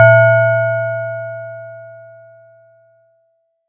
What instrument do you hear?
acoustic mallet percussion instrument